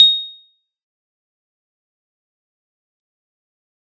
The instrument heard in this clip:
electronic keyboard